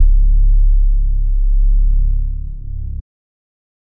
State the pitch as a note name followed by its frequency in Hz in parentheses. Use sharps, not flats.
C#1 (34.65 Hz)